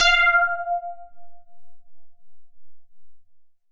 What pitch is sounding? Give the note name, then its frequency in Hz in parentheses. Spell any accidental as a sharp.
F5 (698.5 Hz)